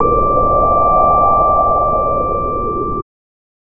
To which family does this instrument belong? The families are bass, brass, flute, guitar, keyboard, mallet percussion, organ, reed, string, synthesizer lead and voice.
bass